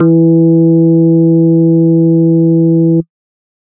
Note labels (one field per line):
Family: organ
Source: electronic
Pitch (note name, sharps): E3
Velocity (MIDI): 75